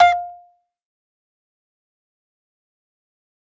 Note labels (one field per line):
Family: mallet percussion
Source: acoustic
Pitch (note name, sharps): F5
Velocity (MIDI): 75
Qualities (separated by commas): fast decay, percussive, reverb